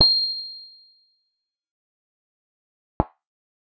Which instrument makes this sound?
electronic guitar